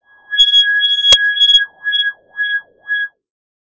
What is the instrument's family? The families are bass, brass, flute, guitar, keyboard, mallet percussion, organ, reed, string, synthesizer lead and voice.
bass